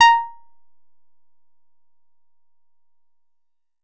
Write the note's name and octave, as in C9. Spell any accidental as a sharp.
A#5